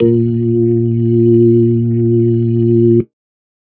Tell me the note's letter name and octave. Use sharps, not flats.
A#2